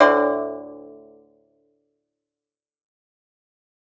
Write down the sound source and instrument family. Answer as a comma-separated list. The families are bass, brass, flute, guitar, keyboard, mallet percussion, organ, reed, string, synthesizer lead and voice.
acoustic, guitar